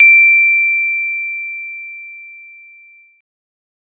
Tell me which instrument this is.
acoustic mallet percussion instrument